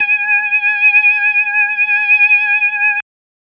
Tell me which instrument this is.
electronic organ